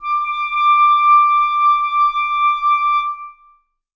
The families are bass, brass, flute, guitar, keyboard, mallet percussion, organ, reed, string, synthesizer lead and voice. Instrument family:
reed